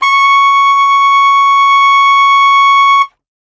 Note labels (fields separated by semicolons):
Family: reed; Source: acoustic; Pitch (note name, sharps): C#6; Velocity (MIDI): 75; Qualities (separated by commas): bright